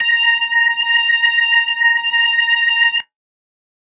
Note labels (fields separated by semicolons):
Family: organ; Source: electronic; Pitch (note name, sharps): A#5; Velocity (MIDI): 50